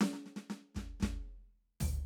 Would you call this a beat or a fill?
fill